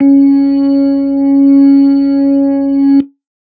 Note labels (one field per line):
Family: organ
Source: electronic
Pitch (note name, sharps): C#4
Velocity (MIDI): 50